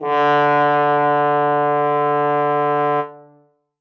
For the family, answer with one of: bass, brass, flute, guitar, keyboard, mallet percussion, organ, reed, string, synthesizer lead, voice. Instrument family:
brass